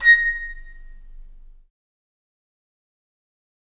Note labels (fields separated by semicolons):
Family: flute; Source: acoustic; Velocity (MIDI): 50; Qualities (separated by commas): fast decay, reverb